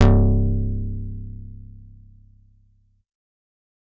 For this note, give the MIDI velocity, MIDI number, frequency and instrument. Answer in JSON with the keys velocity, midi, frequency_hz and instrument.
{"velocity": 100, "midi": 24, "frequency_hz": 32.7, "instrument": "synthesizer bass"}